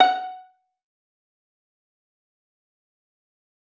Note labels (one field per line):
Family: string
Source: acoustic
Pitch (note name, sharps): F#5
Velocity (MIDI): 100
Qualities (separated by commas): fast decay, percussive, reverb